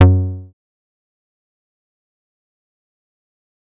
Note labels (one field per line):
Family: bass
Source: synthesizer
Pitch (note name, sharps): F#2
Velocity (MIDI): 127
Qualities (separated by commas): dark, fast decay, percussive